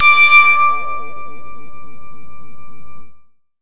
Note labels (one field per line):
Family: bass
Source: synthesizer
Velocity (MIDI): 75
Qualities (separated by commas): bright, distorted